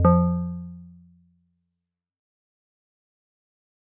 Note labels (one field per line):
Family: mallet percussion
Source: acoustic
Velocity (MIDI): 75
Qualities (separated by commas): dark, fast decay, multiphonic